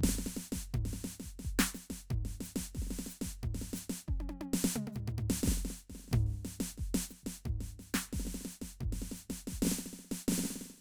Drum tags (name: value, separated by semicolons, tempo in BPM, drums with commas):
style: samba; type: beat; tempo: 89 BPM; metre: 4/4; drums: hi-hat pedal, snare, high tom, mid tom, floor tom, kick